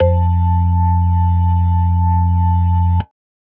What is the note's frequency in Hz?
87.31 Hz